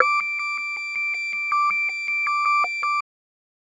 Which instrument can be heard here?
synthesizer bass